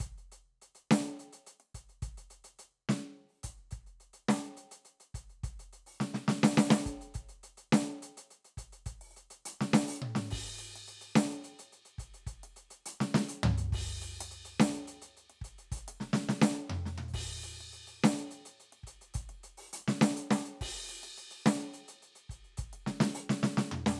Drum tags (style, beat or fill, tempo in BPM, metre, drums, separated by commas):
rock, beat, 140 BPM, 4/4, crash, closed hi-hat, open hi-hat, hi-hat pedal, snare, cross-stick, high tom, mid tom, floor tom, kick